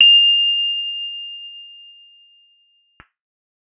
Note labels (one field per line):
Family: guitar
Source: electronic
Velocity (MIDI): 75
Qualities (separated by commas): reverb